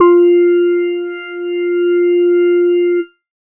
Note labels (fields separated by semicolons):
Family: organ; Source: electronic; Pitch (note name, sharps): F4; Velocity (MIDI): 75